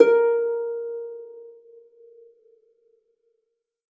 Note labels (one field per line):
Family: string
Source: acoustic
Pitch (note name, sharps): A#4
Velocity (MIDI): 25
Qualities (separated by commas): reverb